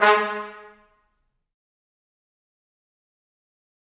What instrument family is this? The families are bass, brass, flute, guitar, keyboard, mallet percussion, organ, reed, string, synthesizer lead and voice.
brass